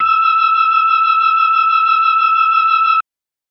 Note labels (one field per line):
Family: organ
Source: electronic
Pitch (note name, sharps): E6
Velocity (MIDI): 75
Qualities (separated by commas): bright